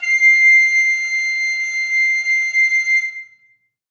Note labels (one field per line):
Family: flute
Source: acoustic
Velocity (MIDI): 100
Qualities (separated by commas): reverb